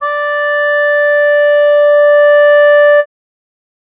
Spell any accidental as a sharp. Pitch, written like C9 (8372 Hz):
D5 (587.3 Hz)